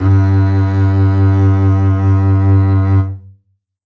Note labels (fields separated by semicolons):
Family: string; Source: acoustic; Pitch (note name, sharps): G2; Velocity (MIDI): 127; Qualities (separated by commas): reverb